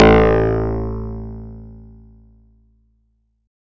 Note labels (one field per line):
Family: guitar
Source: acoustic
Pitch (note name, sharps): A1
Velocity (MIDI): 127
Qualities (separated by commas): bright, distorted